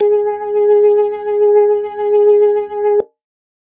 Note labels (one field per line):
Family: organ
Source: electronic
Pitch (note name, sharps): G#4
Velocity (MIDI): 127